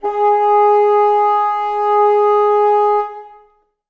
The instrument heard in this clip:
acoustic reed instrument